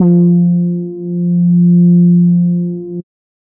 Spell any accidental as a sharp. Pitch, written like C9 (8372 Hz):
F3 (174.6 Hz)